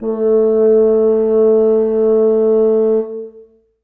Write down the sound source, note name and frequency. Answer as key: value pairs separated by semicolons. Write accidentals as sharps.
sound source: acoustic; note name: A3; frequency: 220 Hz